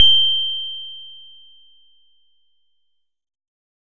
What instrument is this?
acoustic guitar